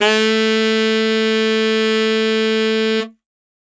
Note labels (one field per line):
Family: reed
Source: acoustic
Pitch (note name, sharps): A3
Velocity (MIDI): 127